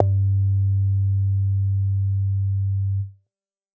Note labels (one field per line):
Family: bass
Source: synthesizer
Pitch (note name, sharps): G2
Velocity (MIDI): 25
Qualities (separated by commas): distorted